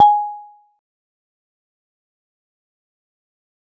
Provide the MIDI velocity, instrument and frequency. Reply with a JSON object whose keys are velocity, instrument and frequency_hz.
{"velocity": 50, "instrument": "acoustic mallet percussion instrument", "frequency_hz": 830.6}